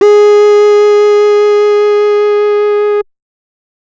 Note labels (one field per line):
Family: bass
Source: synthesizer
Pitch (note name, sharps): G#4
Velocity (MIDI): 75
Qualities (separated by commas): distorted